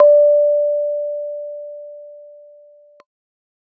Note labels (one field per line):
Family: keyboard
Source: electronic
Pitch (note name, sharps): D5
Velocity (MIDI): 25